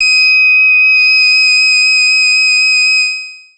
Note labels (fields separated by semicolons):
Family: bass; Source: synthesizer; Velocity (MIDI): 127; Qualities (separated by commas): bright, distorted, long release